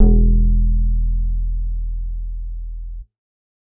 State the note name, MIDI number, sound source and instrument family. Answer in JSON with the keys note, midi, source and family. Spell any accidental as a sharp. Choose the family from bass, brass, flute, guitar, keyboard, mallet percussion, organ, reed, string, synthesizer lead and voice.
{"note": "E1", "midi": 28, "source": "synthesizer", "family": "bass"}